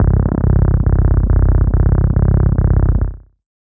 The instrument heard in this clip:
synthesizer bass